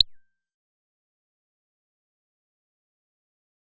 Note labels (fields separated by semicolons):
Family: bass; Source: synthesizer; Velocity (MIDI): 50; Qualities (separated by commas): fast decay, percussive